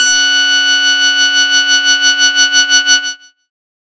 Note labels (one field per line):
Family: bass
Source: synthesizer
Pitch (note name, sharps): F#6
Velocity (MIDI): 25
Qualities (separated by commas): bright, distorted